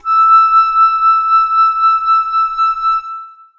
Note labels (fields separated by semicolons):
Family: flute; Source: acoustic; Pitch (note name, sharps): E6; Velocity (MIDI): 25; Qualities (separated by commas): long release, reverb